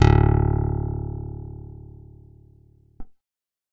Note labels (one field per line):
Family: keyboard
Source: electronic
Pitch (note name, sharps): D1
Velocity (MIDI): 50